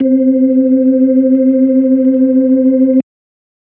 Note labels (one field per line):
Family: organ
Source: electronic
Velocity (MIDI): 127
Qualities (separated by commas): dark